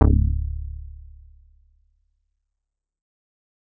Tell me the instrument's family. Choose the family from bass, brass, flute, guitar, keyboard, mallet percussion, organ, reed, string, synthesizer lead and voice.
bass